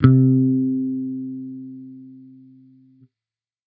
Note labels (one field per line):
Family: bass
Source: electronic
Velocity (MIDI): 75